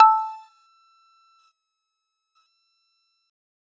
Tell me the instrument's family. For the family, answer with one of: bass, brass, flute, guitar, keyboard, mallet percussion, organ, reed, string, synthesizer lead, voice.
mallet percussion